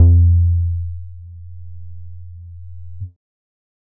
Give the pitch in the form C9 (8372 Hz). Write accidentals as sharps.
F2 (87.31 Hz)